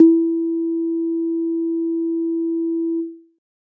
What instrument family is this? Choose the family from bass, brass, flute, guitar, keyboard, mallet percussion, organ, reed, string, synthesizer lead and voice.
keyboard